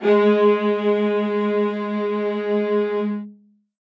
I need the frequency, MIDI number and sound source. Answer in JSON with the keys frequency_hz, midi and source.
{"frequency_hz": 207.7, "midi": 56, "source": "acoustic"}